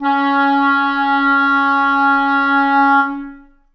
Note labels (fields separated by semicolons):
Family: reed; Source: acoustic; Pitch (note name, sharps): C#4; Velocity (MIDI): 75; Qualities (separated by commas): long release, reverb